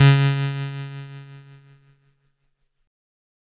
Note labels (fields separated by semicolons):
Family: keyboard; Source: electronic; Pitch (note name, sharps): C#3; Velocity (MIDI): 127; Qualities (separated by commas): bright, distorted